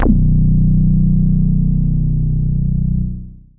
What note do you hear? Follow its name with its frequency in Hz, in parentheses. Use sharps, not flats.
B0 (30.87 Hz)